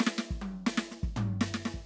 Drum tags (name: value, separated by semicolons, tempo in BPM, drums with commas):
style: punk; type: fill; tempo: 128 BPM; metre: 4/4; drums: snare, high tom, floor tom, kick